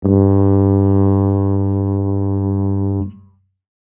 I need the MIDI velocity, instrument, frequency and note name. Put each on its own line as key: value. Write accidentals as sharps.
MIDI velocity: 50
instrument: acoustic brass instrument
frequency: 98 Hz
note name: G2